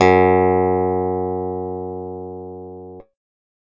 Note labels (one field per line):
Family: keyboard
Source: electronic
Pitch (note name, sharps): F#2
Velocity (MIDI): 100